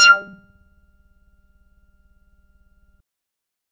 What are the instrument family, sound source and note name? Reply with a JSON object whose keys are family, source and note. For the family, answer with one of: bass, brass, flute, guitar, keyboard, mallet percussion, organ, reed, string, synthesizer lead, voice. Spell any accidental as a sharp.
{"family": "bass", "source": "synthesizer", "note": "F6"}